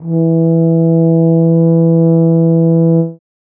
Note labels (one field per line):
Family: brass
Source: acoustic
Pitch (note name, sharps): E3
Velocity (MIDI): 25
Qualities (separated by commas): dark